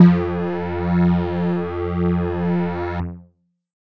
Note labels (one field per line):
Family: keyboard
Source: electronic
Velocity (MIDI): 127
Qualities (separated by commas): distorted